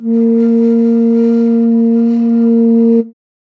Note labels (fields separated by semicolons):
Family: flute; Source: acoustic; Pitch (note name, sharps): A#3; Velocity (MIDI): 50; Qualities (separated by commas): dark